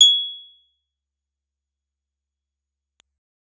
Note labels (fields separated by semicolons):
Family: keyboard; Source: electronic; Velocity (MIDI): 127; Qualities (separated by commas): bright, fast decay, percussive